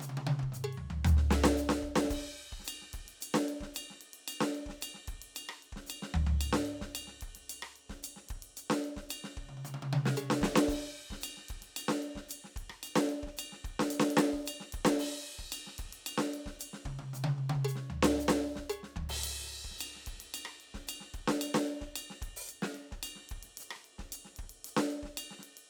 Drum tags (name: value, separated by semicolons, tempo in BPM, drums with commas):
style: songo; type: beat; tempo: 112 BPM; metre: 4/4; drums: crash, ride, ride bell, open hi-hat, hi-hat pedal, percussion, snare, cross-stick, high tom, mid tom, floor tom, kick